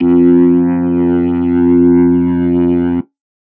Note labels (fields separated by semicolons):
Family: organ; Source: electronic; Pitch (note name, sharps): F2; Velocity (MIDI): 75; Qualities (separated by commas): distorted